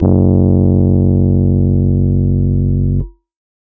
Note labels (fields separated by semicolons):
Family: keyboard; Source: electronic; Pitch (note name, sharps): F#1; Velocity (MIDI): 50; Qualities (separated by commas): distorted